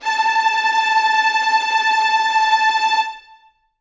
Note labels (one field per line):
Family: string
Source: acoustic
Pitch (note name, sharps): A5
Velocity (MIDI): 127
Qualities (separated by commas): bright, non-linear envelope, reverb